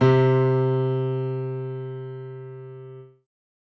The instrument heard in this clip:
acoustic keyboard